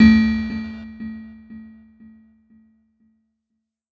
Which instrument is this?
electronic keyboard